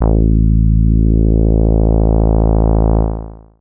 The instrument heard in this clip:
synthesizer bass